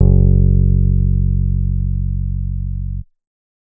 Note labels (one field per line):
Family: bass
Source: synthesizer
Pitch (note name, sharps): F#1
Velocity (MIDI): 75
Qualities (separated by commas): dark, reverb